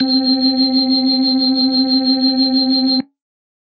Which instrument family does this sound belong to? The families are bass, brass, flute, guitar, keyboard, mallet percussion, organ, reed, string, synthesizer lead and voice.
organ